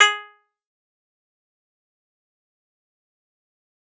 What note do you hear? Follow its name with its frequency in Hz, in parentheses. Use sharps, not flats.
G#4 (415.3 Hz)